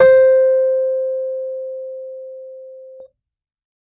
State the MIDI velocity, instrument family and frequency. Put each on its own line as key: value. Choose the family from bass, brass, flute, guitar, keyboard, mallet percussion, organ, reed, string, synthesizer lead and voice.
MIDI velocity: 127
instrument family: keyboard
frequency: 523.3 Hz